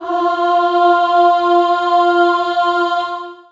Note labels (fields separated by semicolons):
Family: voice; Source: acoustic; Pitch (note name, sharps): F4; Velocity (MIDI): 100; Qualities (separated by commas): long release, reverb